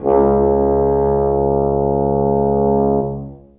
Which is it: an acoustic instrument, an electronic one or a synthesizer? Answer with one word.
acoustic